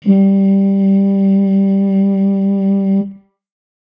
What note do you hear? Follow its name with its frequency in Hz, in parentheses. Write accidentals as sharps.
G3 (196 Hz)